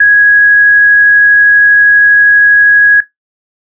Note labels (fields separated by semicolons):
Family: organ; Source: electronic; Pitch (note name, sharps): G#6; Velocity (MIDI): 127